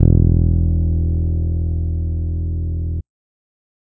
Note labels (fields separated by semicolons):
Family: bass; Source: electronic; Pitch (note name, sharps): E1; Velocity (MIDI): 127